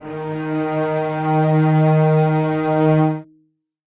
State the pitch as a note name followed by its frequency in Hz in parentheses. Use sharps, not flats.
D#3 (155.6 Hz)